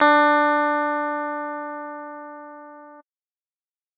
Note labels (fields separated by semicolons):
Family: keyboard; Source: electronic; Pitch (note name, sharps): D4; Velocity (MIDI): 100; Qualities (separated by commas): bright